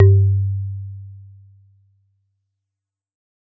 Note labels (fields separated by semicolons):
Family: mallet percussion; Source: acoustic; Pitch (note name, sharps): G2; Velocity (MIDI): 50; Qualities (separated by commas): dark, fast decay